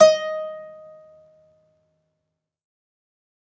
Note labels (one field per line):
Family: guitar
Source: acoustic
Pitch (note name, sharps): D#5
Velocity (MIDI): 75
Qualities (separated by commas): fast decay, reverb